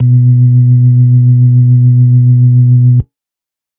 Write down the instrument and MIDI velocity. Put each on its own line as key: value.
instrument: electronic organ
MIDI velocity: 100